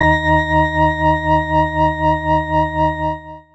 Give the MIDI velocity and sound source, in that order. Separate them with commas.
25, electronic